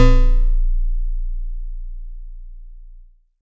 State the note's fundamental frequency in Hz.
29.14 Hz